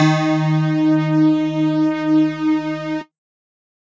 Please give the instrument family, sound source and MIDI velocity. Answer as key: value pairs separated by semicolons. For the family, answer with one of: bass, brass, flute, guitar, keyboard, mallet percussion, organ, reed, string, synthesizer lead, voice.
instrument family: mallet percussion; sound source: electronic; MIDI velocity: 75